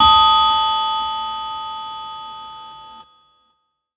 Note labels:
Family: keyboard; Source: electronic; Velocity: 50; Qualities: bright, distorted

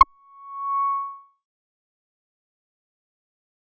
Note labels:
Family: bass; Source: synthesizer; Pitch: C#6; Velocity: 50; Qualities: fast decay

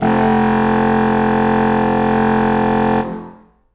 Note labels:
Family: reed; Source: acoustic; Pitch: F1; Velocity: 127; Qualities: reverb

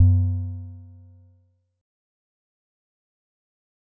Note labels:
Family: mallet percussion; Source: acoustic; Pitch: F#2; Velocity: 25; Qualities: dark, fast decay

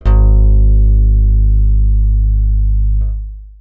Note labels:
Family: bass; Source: synthesizer; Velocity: 75; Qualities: dark, long release

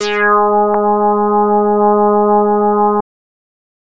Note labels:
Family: bass; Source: synthesizer; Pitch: G#3; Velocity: 127; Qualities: distorted

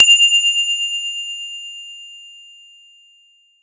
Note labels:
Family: mallet percussion; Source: acoustic; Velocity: 75; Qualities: bright, multiphonic

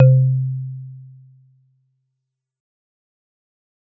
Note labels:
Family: mallet percussion; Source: acoustic; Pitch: C3; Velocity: 25; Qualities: dark, fast decay

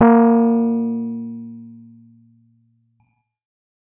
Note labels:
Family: keyboard; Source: electronic; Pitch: A#3; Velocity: 75; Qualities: distorted

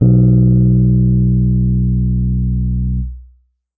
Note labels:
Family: keyboard; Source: electronic; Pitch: B1; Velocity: 75

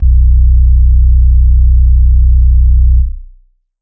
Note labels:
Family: organ; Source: electronic; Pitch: B0; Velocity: 75; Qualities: dark

